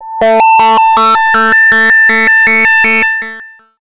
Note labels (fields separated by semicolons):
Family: bass; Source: synthesizer; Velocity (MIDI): 25; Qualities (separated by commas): bright, distorted, long release, multiphonic, tempo-synced